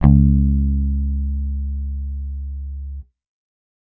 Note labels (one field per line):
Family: bass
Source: electronic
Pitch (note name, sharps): C#2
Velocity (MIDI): 127